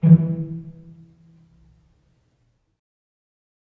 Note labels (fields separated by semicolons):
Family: string; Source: acoustic; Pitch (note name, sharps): E3; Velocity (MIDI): 25; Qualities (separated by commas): dark, reverb